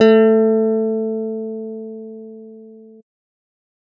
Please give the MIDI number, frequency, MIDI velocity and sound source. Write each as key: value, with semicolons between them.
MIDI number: 57; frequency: 220 Hz; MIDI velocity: 127; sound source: synthesizer